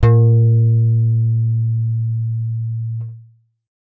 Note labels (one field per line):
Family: bass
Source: synthesizer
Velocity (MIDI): 127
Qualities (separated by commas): dark